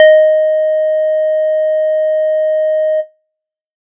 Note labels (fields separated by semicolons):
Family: bass; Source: synthesizer; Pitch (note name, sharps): D#5; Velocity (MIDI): 75